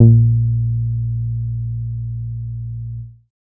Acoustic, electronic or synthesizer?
synthesizer